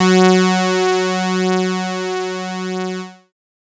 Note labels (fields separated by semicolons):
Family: bass; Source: synthesizer; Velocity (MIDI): 127; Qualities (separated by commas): bright, distorted